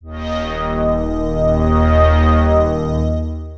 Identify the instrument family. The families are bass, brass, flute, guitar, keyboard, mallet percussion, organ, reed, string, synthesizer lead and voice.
synthesizer lead